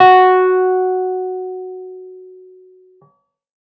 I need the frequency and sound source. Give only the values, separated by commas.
370 Hz, electronic